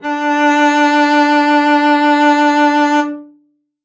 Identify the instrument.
acoustic string instrument